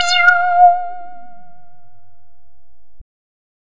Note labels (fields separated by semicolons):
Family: bass; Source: synthesizer; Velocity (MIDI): 100; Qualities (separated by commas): distorted